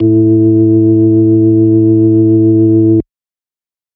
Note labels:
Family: organ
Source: electronic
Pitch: A2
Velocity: 100

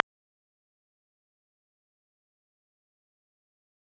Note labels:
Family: guitar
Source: electronic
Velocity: 50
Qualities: fast decay, percussive

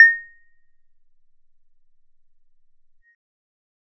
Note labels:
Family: bass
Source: synthesizer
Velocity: 50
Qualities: percussive

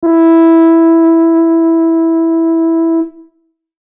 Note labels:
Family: brass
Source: acoustic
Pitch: E4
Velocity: 127

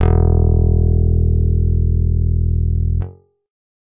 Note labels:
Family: guitar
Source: acoustic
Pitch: E1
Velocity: 50

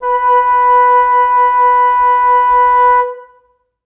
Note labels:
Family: reed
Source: acoustic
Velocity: 100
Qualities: reverb

